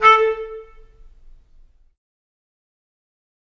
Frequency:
440 Hz